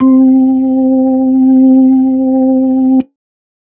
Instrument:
electronic organ